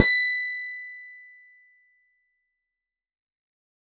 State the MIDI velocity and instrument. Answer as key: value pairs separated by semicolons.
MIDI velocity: 127; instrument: electronic keyboard